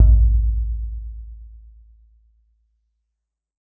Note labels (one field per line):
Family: mallet percussion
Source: acoustic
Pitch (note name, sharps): A1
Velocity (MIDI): 127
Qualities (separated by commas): dark, reverb